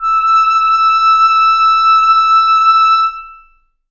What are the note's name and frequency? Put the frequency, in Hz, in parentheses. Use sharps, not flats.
E6 (1319 Hz)